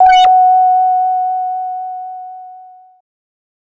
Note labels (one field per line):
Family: bass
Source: synthesizer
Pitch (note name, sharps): F#5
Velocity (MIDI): 100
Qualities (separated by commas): distorted